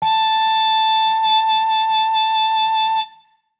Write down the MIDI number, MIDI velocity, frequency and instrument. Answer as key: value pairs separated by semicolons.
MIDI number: 81; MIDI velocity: 100; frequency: 880 Hz; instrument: acoustic brass instrument